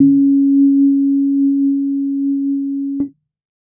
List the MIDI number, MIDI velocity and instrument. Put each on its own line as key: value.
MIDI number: 61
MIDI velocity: 25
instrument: electronic keyboard